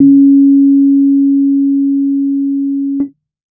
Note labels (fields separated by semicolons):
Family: keyboard; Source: electronic; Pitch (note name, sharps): C#4; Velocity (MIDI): 25; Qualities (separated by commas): dark